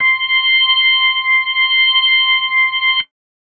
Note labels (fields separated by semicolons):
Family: organ; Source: electronic; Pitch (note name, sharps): C6; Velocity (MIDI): 75